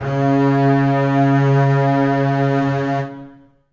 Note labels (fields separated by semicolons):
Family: string; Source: acoustic; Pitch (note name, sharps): C#3; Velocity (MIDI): 100; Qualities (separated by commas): reverb